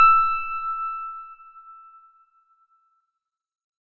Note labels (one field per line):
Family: organ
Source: electronic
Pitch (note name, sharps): E6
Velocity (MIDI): 75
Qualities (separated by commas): bright